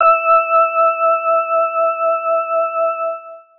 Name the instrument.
electronic organ